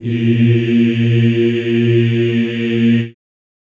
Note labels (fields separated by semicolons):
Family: voice; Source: acoustic; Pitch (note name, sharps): A#2; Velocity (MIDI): 75; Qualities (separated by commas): reverb